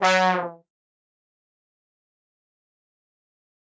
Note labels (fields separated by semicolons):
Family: brass; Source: acoustic; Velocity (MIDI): 100; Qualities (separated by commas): bright, fast decay, reverb